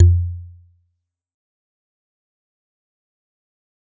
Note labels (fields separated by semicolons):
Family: mallet percussion; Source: acoustic; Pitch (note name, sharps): F2; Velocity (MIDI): 75; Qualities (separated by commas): dark, fast decay, percussive